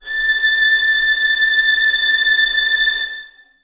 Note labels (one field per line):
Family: string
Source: acoustic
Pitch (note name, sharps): A6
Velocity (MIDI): 75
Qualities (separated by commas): bright, reverb